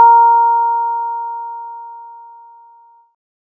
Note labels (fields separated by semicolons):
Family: bass; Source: synthesizer; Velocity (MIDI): 25